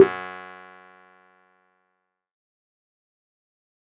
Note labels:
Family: keyboard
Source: electronic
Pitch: F#2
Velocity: 25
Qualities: fast decay, percussive

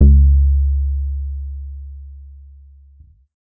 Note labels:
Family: bass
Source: synthesizer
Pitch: C#2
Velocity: 25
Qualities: dark

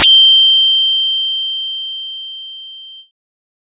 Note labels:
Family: bass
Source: synthesizer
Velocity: 100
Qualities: bright

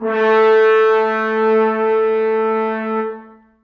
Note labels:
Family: brass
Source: acoustic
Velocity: 25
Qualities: reverb

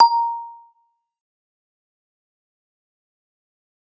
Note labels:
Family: mallet percussion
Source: acoustic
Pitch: A#5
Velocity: 127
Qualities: fast decay, percussive

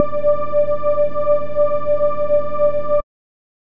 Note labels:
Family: bass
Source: synthesizer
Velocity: 127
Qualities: dark

